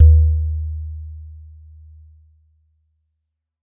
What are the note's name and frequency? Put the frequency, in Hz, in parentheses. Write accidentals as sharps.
D#2 (77.78 Hz)